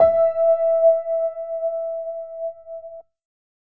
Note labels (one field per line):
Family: keyboard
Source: electronic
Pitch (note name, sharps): E5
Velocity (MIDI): 50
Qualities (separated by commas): reverb